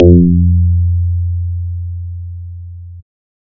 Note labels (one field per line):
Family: bass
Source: synthesizer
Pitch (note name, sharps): F2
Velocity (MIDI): 127